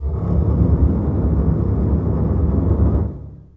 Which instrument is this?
acoustic string instrument